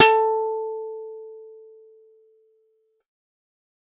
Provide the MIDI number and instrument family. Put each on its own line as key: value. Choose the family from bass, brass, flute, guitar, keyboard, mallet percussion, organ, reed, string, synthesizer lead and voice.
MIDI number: 69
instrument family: guitar